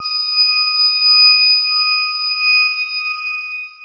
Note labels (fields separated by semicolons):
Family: keyboard; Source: electronic; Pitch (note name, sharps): D#6; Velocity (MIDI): 25; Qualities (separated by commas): long release